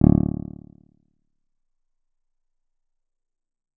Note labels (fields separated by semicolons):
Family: guitar; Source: acoustic; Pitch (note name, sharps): D1; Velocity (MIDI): 50; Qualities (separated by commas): dark, percussive